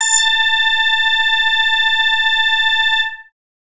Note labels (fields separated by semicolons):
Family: bass; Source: synthesizer; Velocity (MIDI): 75